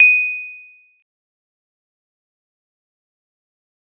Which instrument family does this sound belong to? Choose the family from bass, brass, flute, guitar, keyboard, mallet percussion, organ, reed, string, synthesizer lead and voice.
mallet percussion